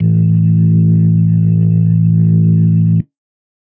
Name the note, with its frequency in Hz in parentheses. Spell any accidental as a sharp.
A1 (55 Hz)